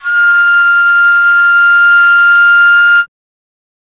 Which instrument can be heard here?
acoustic flute